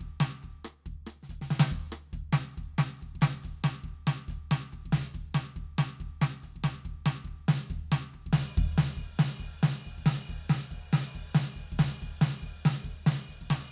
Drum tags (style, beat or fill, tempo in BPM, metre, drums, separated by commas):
punk, beat, 140 BPM, 4/4, percussion, snare, cross-stick, kick